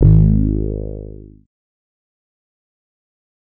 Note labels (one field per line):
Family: bass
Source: synthesizer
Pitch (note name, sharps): G#1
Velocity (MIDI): 75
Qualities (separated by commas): distorted, fast decay